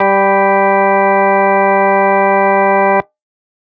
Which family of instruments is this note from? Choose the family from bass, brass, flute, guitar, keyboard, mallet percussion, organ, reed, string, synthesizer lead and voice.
organ